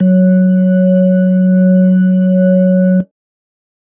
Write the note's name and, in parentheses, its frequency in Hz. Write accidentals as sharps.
F#3 (185 Hz)